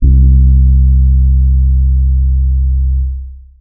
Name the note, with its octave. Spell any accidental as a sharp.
C2